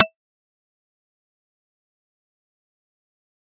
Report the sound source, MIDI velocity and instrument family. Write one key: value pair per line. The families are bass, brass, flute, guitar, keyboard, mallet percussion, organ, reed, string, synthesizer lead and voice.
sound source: electronic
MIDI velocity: 127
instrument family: mallet percussion